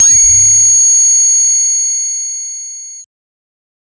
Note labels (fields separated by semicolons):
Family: bass; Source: synthesizer; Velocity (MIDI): 127; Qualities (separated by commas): bright, distorted, multiphonic